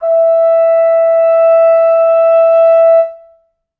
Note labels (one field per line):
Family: brass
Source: acoustic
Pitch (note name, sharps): E5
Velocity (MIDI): 50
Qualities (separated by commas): reverb